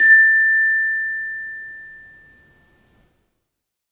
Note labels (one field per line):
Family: mallet percussion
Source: acoustic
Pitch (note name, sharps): A6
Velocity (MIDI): 50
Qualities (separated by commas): bright, reverb